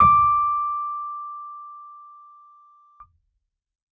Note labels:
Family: keyboard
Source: electronic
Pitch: D6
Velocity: 100

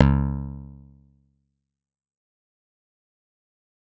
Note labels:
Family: bass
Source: synthesizer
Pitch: C#2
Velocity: 50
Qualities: fast decay

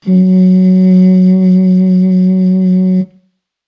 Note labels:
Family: brass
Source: acoustic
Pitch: F#3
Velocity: 25

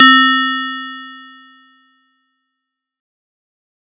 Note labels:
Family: mallet percussion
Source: acoustic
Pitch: C4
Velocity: 127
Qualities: bright

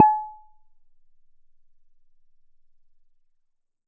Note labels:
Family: bass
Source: synthesizer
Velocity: 100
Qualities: percussive

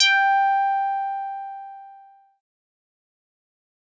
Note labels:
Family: synthesizer lead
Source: synthesizer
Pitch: G5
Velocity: 100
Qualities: distorted, fast decay

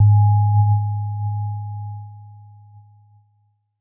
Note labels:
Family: keyboard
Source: electronic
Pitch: G#2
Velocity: 75

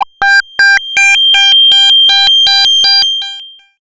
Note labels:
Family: bass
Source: synthesizer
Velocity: 100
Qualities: bright, distorted, long release, multiphonic, tempo-synced

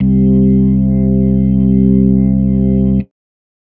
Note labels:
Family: organ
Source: electronic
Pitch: C2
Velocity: 127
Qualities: dark

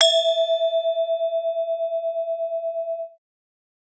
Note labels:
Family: mallet percussion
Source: acoustic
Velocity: 100

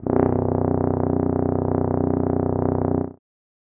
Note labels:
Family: brass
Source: acoustic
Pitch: B0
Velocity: 100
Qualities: dark

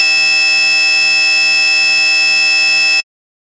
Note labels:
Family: bass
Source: synthesizer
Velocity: 100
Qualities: bright, distorted

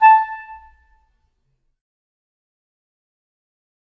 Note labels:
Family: reed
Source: acoustic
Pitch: A5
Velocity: 50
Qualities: fast decay, percussive, reverb

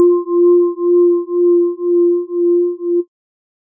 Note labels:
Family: organ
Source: electronic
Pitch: F4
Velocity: 100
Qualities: dark

